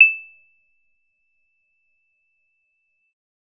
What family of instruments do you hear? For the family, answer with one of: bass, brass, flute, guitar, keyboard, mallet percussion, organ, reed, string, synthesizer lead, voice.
bass